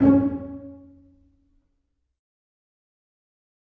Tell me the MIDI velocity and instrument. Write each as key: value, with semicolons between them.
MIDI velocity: 100; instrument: acoustic string instrument